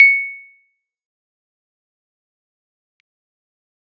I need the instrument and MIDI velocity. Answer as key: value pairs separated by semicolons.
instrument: electronic keyboard; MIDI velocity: 75